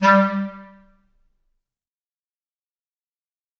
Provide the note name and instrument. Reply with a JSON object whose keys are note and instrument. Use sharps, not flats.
{"note": "G3", "instrument": "acoustic reed instrument"}